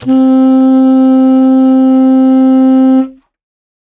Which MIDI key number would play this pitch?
60